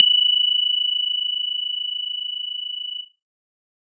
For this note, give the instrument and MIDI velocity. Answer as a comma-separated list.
synthesizer lead, 25